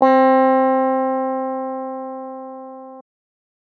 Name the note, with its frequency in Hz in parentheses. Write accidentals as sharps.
C4 (261.6 Hz)